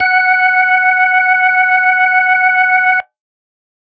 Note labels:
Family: organ; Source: electronic; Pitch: F#5; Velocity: 25

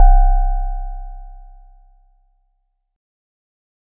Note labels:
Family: mallet percussion; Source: acoustic; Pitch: C1; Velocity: 25

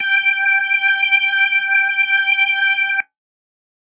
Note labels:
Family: organ; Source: electronic; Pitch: G5; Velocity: 50

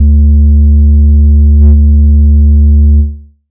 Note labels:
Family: bass; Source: synthesizer; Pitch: D2; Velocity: 127; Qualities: dark

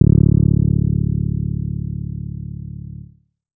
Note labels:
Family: bass; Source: synthesizer; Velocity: 75; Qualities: dark

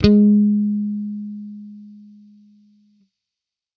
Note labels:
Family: bass; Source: electronic; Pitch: G#3; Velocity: 127; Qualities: distorted

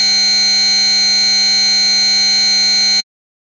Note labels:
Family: bass; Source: synthesizer; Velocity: 25; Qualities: bright, distorted

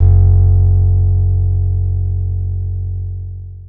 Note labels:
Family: guitar; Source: acoustic; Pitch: F#1; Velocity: 75; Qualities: dark, long release

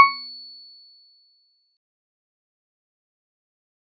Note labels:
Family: mallet percussion; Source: acoustic; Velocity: 25; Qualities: fast decay, percussive

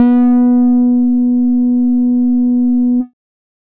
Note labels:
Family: bass; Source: synthesizer; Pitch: B3; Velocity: 100; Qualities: distorted

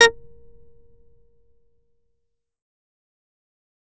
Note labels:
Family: bass; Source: synthesizer; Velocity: 75; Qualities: distorted, fast decay, percussive

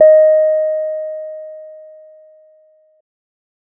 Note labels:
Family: bass; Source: synthesizer; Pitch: D#5; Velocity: 25

